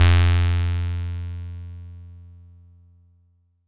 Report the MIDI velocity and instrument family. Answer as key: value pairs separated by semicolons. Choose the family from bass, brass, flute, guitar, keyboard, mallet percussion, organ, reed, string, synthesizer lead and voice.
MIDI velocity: 25; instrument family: bass